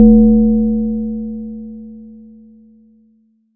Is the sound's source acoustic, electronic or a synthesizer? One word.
acoustic